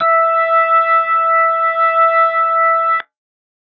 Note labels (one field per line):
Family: organ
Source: electronic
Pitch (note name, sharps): E5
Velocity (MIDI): 25